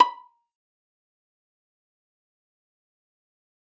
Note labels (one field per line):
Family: string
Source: acoustic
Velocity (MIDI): 25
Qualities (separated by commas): fast decay, percussive, reverb